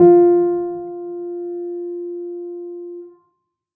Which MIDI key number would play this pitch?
65